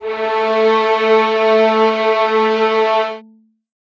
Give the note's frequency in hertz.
220 Hz